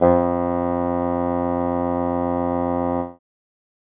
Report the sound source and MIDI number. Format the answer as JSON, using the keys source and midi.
{"source": "acoustic", "midi": 41}